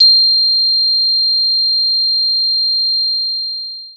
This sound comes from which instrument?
acoustic mallet percussion instrument